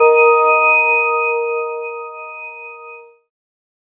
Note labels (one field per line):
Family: keyboard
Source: synthesizer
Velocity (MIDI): 100